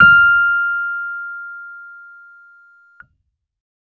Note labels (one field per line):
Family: keyboard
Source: electronic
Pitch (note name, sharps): F6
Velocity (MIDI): 75